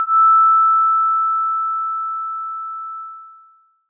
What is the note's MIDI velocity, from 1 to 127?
100